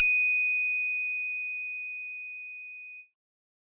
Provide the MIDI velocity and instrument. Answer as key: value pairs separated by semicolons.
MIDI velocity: 127; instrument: electronic organ